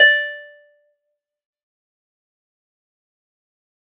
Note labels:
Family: guitar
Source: acoustic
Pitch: D5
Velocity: 100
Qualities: fast decay, percussive

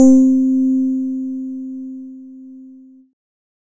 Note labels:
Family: keyboard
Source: electronic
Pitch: C4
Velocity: 75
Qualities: distorted

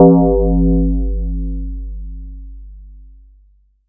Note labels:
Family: mallet percussion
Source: electronic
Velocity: 127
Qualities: multiphonic

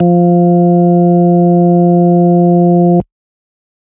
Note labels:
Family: organ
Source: electronic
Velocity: 100

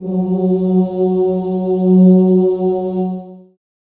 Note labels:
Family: voice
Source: acoustic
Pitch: F#3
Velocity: 50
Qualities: dark, long release, reverb

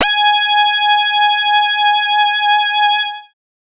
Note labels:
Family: bass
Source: synthesizer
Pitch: G#5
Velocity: 50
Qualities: bright, distorted, multiphonic

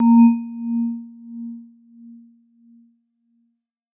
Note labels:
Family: mallet percussion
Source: acoustic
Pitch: A#3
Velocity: 75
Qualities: non-linear envelope

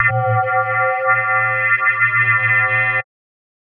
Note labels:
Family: mallet percussion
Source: electronic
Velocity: 100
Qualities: multiphonic, non-linear envelope

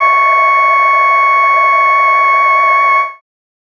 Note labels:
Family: voice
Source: synthesizer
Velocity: 127

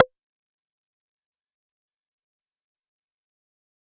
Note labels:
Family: bass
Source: synthesizer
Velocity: 25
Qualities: distorted, fast decay, percussive

